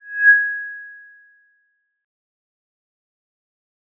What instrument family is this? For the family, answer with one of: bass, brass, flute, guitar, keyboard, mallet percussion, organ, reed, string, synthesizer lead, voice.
mallet percussion